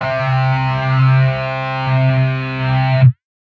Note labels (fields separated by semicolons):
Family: guitar; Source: electronic; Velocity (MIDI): 25; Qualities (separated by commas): bright, distorted